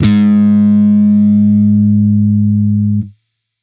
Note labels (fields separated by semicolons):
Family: bass; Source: electronic; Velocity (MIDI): 100; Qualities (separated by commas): distorted